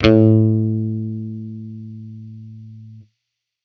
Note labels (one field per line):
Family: bass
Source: electronic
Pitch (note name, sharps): A2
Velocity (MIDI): 127